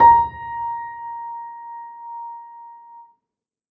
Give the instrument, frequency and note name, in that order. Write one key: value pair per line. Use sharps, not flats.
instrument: acoustic keyboard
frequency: 932.3 Hz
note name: A#5